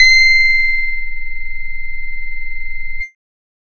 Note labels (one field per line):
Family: bass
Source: synthesizer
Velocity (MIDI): 50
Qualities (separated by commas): distorted, multiphonic, tempo-synced